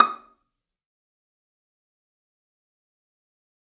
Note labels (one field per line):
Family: string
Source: acoustic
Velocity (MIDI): 100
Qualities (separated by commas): fast decay, percussive, reverb